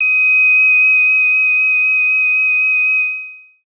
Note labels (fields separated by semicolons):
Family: bass; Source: synthesizer; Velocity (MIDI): 25; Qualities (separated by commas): bright, distorted, long release